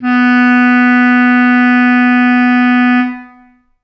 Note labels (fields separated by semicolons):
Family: reed; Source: acoustic; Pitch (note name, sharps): B3; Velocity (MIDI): 75; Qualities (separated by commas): long release, reverb